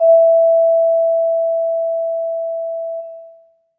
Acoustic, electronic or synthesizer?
acoustic